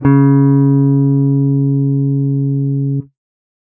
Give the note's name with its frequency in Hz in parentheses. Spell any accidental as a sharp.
C#3 (138.6 Hz)